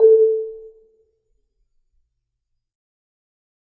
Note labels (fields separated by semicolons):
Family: mallet percussion; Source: acoustic; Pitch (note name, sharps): A4; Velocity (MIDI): 25; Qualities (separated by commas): dark, fast decay, percussive, reverb